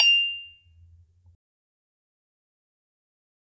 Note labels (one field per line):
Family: mallet percussion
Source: acoustic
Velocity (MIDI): 50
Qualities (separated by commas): fast decay, percussive, reverb